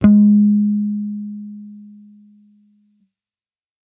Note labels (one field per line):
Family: bass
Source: electronic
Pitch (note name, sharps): G#3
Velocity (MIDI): 25